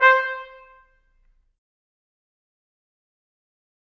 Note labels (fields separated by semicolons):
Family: brass; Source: acoustic; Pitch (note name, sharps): C5; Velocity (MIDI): 75; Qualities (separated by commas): fast decay, percussive, reverb